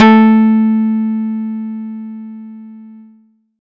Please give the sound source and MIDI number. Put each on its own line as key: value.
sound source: acoustic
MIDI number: 57